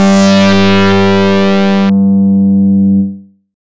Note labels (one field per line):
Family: bass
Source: synthesizer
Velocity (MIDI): 127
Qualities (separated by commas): bright, distorted